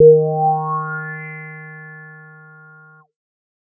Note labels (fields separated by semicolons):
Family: bass; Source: synthesizer; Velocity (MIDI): 50